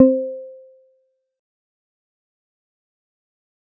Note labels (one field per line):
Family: guitar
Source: synthesizer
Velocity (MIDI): 25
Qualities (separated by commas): dark, fast decay, percussive